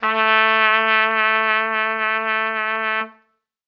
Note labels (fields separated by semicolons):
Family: brass; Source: acoustic; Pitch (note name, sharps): A3; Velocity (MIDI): 75